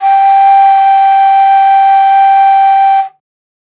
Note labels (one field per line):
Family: flute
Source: acoustic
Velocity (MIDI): 25